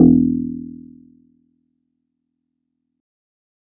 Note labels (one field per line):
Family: guitar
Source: synthesizer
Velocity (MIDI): 50